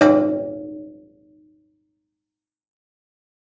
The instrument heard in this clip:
acoustic guitar